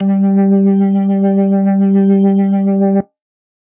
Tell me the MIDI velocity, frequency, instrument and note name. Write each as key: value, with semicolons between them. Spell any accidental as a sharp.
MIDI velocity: 75; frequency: 196 Hz; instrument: electronic organ; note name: G3